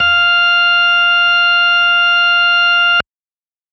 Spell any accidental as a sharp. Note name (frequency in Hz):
F5 (698.5 Hz)